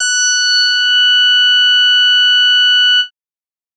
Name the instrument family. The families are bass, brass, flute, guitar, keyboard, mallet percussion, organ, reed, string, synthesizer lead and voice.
bass